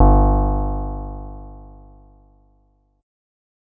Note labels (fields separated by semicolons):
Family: bass; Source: synthesizer; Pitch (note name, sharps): G1; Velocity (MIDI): 50